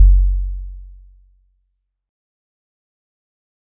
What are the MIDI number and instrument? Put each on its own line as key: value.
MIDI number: 30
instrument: synthesizer guitar